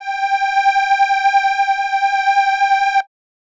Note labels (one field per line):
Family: reed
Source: acoustic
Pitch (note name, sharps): G5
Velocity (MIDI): 100